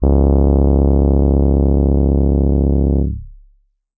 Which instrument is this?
electronic keyboard